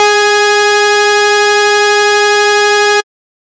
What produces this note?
synthesizer bass